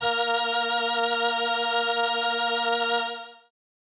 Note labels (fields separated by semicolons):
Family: keyboard; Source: synthesizer; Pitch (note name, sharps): A#3; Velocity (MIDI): 100; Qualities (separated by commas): bright